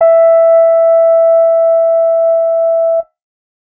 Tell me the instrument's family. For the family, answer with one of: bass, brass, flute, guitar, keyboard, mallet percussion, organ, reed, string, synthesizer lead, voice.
guitar